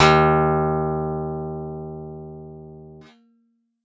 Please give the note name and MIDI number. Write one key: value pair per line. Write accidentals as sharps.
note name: D#2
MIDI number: 39